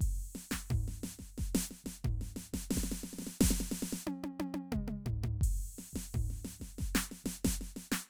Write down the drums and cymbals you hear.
crash, hi-hat pedal, snare, high tom, mid tom, floor tom and kick